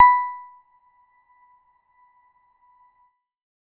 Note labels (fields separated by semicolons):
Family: keyboard; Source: electronic; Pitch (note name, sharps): B5; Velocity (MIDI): 100; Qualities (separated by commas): percussive, reverb